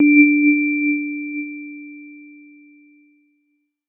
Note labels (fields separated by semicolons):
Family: keyboard; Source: electronic; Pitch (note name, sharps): D4; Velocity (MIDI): 75